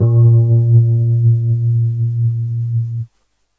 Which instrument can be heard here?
electronic keyboard